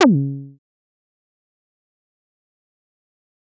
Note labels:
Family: bass; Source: synthesizer; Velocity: 127; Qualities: distorted, fast decay, percussive

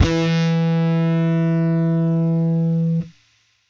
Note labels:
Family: bass; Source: electronic; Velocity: 127; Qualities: bright, distorted

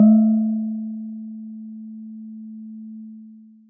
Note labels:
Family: mallet percussion; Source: acoustic; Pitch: A3; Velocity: 25; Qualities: long release

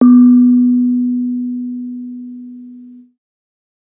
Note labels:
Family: mallet percussion; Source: acoustic; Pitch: B3; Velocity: 25

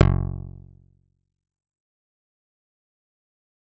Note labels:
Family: bass; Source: synthesizer; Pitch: F#1; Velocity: 75; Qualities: fast decay, percussive

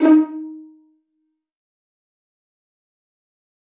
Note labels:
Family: string; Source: acoustic; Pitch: D#4; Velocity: 127; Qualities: fast decay, percussive, reverb

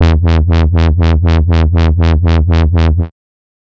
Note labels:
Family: bass; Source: synthesizer; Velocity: 75; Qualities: bright, distorted, tempo-synced

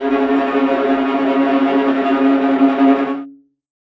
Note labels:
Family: string; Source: acoustic; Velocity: 50; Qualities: non-linear envelope, reverb

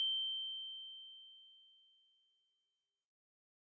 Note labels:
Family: mallet percussion; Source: acoustic; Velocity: 25; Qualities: bright

